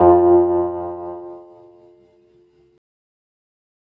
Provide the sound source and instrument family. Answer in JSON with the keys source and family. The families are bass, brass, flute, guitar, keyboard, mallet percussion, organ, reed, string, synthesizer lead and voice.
{"source": "electronic", "family": "organ"}